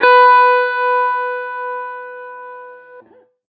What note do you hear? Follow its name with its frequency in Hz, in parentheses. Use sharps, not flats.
B4 (493.9 Hz)